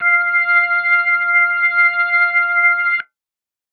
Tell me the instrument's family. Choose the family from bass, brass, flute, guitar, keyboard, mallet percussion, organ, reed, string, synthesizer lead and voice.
organ